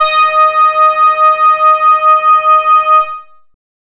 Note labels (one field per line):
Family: bass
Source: synthesizer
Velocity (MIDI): 100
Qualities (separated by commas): bright, distorted, long release